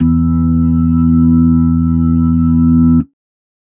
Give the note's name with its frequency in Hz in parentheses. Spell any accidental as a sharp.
E2 (82.41 Hz)